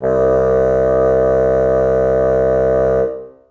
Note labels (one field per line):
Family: reed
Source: acoustic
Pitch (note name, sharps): C2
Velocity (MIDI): 127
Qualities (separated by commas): reverb